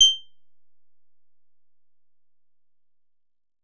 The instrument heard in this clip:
synthesizer guitar